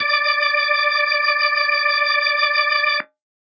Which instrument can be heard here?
electronic organ